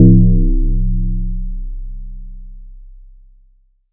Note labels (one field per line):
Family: mallet percussion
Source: electronic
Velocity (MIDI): 100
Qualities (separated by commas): multiphonic